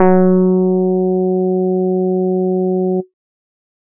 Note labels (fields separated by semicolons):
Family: bass; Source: synthesizer; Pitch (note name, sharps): F#3; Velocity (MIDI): 100